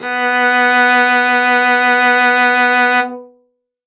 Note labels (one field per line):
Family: string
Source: acoustic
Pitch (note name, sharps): B3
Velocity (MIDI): 127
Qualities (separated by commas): bright, reverb